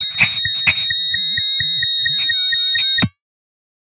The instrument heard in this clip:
synthesizer guitar